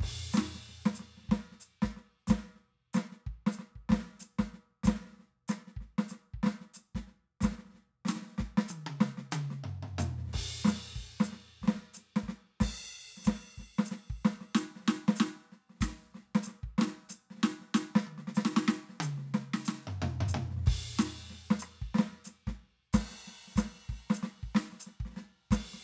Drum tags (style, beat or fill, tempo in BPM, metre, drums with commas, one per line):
New Orleans funk
beat
93 BPM
4/4
crash, ride, hi-hat pedal, snare, cross-stick, high tom, floor tom, kick